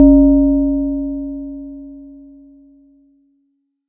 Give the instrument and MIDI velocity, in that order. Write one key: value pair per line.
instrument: acoustic mallet percussion instrument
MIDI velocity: 25